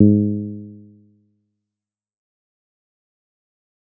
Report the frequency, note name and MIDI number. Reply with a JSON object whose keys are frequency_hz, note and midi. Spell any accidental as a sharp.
{"frequency_hz": 103.8, "note": "G#2", "midi": 44}